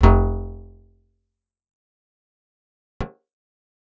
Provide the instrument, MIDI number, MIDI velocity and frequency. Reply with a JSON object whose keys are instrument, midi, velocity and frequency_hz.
{"instrument": "acoustic guitar", "midi": 29, "velocity": 50, "frequency_hz": 43.65}